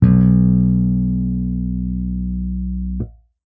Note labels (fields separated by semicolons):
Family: bass; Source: electronic; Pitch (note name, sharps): B1; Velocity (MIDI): 127